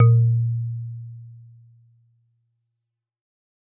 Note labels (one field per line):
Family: mallet percussion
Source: acoustic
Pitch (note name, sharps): A#2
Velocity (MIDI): 75